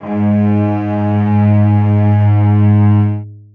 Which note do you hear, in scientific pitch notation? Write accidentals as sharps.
G#2